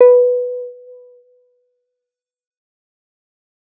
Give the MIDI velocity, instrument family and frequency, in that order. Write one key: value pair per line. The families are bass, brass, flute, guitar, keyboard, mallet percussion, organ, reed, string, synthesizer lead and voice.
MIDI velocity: 25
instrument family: bass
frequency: 493.9 Hz